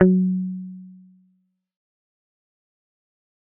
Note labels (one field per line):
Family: guitar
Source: electronic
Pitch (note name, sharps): F#3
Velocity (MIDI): 25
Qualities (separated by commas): fast decay